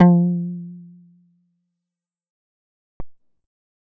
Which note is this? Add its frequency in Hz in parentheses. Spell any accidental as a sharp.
F3 (174.6 Hz)